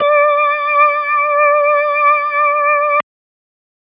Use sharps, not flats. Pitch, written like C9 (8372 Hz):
D5 (587.3 Hz)